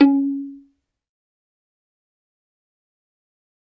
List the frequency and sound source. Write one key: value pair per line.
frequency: 277.2 Hz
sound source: acoustic